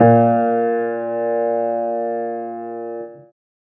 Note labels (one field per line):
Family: keyboard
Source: acoustic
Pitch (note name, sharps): A#2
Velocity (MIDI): 75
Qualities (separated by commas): reverb